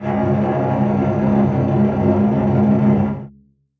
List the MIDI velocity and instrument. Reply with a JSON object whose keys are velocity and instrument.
{"velocity": 75, "instrument": "acoustic string instrument"}